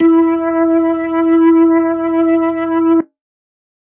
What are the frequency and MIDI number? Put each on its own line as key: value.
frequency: 329.6 Hz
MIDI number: 64